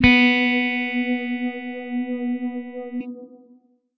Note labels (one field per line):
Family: guitar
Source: electronic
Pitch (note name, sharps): B3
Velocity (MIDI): 75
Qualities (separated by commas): distorted